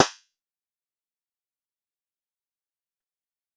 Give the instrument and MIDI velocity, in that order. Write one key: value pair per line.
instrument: synthesizer guitar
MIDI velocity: 50